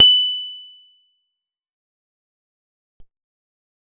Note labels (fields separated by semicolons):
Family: guitar; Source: acoustic; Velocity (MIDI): 75; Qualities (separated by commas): bright, fast decay, percussive